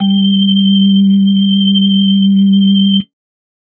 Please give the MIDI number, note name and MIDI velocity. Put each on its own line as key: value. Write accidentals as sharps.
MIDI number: 55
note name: G3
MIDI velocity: 25